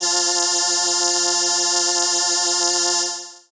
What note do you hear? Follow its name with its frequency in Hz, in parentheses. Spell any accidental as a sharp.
F3 (174.6 Hz)